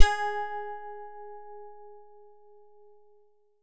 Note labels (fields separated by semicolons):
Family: guitar; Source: synthesizer; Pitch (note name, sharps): G#4; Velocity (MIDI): 75; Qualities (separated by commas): bright